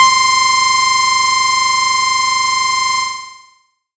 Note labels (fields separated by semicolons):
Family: bass; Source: synthesizer; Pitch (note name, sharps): C6; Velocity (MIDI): 25; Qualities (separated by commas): bright, distorted, long release